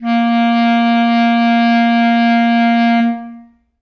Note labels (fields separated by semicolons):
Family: reed; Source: acoustic; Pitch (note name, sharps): A#3; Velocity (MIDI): 100; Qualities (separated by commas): long release, reverb